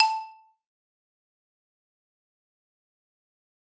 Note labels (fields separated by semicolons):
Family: mallet percussion; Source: acoustic; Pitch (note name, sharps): A5; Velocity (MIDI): 100; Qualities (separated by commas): fast decay, percussive, reverb